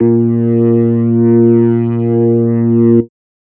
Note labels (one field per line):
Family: organ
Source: electronic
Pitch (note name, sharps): A#2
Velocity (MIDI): 100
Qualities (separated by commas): distorted